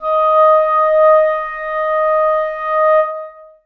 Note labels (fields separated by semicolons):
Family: reed; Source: acoustic; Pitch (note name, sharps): D#5; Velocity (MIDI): 50; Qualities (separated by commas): long release, reverb